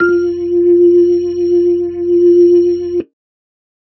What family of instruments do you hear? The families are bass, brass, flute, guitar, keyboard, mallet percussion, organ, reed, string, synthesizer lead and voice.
organ